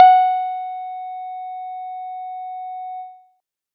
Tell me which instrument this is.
synthesizer guitar